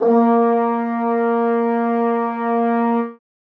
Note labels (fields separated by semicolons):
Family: brass; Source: acoustic; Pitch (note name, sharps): A#3; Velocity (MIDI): 100; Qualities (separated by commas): reverb